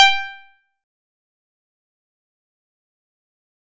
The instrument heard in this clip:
acoustic guitar